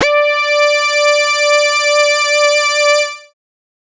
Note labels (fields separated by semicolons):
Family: bass; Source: synthesizer; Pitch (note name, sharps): D5; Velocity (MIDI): 127; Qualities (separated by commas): distorted, multiphonic